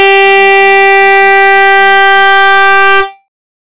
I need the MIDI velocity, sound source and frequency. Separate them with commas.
75, synthesizer, 392 Hz